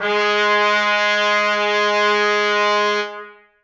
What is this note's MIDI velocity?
127